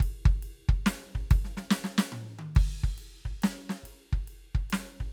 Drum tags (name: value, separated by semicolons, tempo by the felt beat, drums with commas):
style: rock; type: beat; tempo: 46.7 dotted-quarter beats per minute (140 eighth notes per minute); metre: 6/8; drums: crash, ride, snare, high tom, mid tom, kick